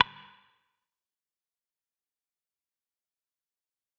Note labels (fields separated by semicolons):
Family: guitar; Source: electronic; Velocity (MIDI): 25; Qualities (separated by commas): distorted, fast decay, percussive